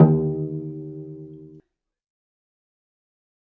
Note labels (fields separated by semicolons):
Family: string; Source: acoustic; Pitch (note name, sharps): D#2; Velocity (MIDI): 50; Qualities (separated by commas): dark, fast decay, reverb